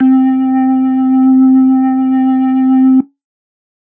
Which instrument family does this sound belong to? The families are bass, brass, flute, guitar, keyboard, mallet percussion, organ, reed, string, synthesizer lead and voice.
organ